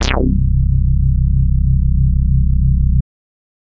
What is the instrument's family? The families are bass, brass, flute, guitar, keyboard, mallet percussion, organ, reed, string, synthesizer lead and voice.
bass